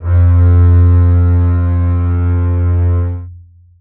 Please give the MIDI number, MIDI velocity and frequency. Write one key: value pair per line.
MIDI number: 41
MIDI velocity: 25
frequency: 87.31 Hz